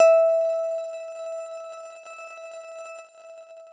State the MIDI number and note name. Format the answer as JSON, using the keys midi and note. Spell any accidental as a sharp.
{"midi": 76, "note": "E5"}